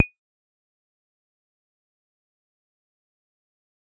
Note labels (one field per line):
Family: bass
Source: synthesizer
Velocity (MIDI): 50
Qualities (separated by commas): fast decay, percussive